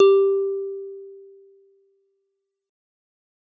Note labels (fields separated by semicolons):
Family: guitar; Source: synthesizer; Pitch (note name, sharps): G4; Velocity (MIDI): 100; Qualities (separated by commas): dark, fast decay